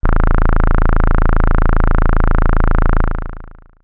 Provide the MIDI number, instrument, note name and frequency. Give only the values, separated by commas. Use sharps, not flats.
21, synthesizer bass, A0, 27.5 Hz